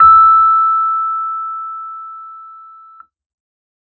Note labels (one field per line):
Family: keyboard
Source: electronic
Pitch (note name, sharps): E6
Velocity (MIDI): 50